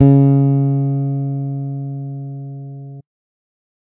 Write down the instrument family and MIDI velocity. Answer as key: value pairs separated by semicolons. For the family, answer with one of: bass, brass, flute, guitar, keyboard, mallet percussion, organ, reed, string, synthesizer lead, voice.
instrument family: bass; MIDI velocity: 75